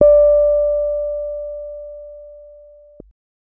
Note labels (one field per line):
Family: keyboard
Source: electronic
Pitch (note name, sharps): D5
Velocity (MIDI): 50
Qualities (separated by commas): dark